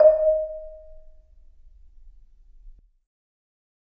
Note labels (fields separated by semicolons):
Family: mallet percussion; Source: acoustic; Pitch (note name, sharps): D#5; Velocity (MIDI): 50; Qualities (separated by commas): dark, reverb